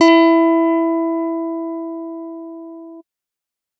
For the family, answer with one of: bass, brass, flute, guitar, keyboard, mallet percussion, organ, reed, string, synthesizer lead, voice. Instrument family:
bass